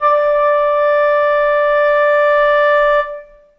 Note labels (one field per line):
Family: flute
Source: acoustic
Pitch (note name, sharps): D5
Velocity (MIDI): 50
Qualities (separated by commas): reverb